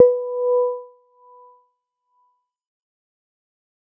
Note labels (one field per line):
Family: mallet percussion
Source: electronic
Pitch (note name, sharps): B4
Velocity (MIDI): 50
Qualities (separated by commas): fast decay